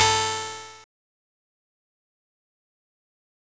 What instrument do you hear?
electronic guitar